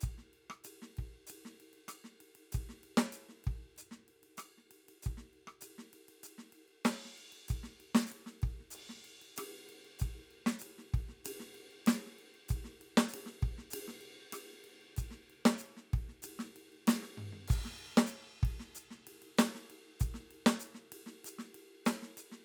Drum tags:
jazz fusion, beat, 96 BPM, 4/4, crash, ride, ride bell, hi-hat pedal, snare, cross-stick, floor tom, kick

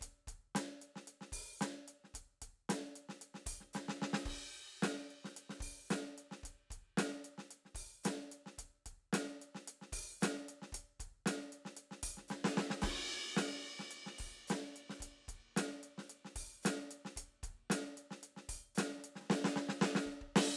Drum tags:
funk, beat, 112 BPM, 4/4, crash, ride, closed hi-hat, open hi-hat, hi-hat pedal, snare, kick

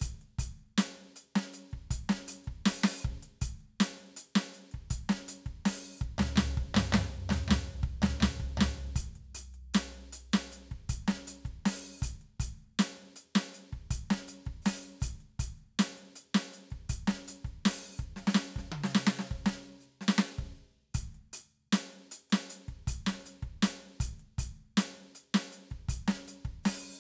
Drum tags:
funk, beat, 80 BPM, 4/4, closed hi-hat, open hi-hat, hi-hat pedal, snare, cross-stick, high tom, floor tom, kick

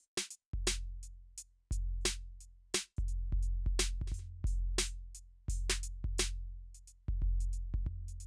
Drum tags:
rock, beat, 87 BPM, 4/4, closed hi-hat, open hi-hat, hi-hat pedal, snare, kick

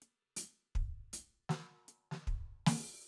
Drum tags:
reggae, fill, 78 BPM, 4/4, closed hi-hat, open hi-hat, snare, kick

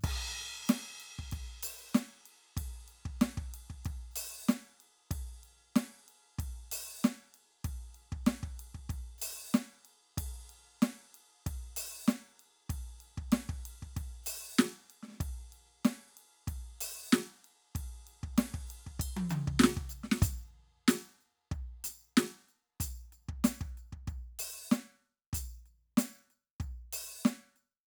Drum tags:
funk, beat, 95 BPM, 4/4, ride, ride bell, percussion, snare, high tom, mid tom, kick

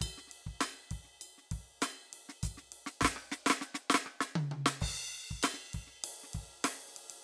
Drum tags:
funk, beat, 100 BPM, 4/4, crash, ride, ride bell, hi-hat pedal, snare, cross-stick, high tom, kick

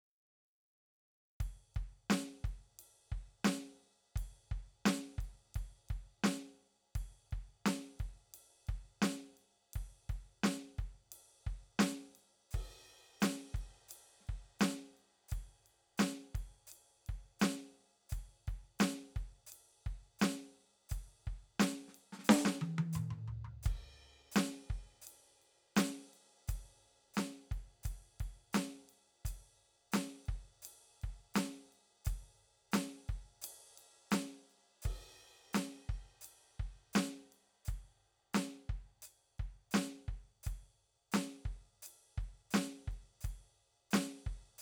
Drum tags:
rock, beat, 86 BPM, 4/4, crash, ride, hi-hat pedal, snare, high tom, mid tom, floor tom, kick

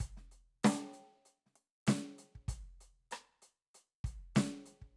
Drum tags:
soul, beat, 96 BPM, 4/4, closed hi-hat, snare, cross-stick, kick

